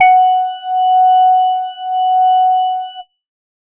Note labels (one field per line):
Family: organ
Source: electronic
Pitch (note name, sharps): F#5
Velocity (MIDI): 25